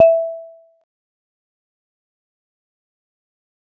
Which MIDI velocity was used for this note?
25